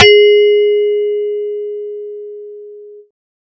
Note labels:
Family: bass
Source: synthesizer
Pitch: G#4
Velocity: 75

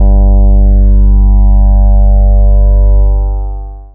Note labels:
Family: bass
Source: synthesizer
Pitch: G1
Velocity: 75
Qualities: long release

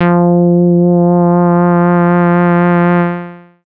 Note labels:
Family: bass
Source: synthesizer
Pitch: F3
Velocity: 127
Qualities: distorted, long release

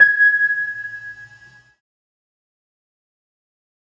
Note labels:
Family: keyboard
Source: electronic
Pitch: G#6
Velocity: 127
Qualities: fast decay

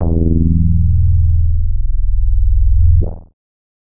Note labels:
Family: bass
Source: synthesizer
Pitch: E0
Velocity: 50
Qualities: distorted, multiphonic

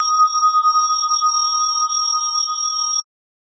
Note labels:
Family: mallet percussion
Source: electronic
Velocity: 100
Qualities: multiphonic, non-linear envelope

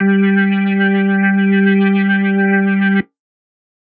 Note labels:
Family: organ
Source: electronic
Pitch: G3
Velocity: 127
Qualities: distorted

